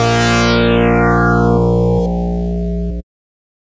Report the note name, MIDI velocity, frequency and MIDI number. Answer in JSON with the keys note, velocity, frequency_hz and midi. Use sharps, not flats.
{"note": "A#1", "velocity": 100, "frequency_hz": 58.27, "midi": 34}